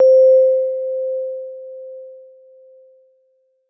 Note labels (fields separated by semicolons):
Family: keyboard; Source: electronic; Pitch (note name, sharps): C5; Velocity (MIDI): 50